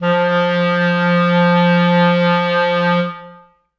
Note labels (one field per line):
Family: reed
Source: acoustic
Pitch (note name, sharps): F3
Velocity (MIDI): 127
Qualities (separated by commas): reverb